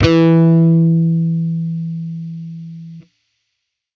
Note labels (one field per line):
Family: bass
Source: electronic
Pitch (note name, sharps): E3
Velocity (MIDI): 127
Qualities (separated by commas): distorted